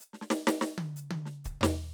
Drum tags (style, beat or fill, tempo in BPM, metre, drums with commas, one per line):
Afro-Cuban bembé
fill
122 BPM
4/4
hi-hat pedal, snare, high tom, floor tom, kick